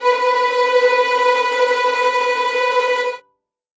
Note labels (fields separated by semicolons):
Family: string; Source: acoustic; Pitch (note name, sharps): B4; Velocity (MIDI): 100; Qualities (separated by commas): bright, non-linear envelope, reverb